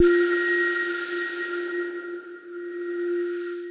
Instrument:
electronic mallet percussion instrument